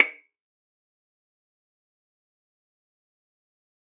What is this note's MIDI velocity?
100